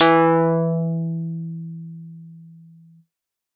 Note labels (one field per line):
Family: keyboard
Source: electronic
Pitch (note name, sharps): E3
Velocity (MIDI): 127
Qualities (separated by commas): distorted